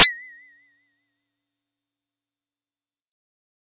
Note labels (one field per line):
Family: bass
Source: synthesizer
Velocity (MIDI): 75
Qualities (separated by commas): bright